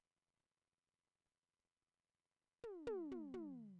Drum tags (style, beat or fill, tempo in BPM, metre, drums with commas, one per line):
indie rock
fill
63 BPM
4/4
mid tom, floor tom